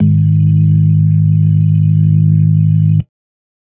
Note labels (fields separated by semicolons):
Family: organ; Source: electronic; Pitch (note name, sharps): G#1; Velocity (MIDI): 25; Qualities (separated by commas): dark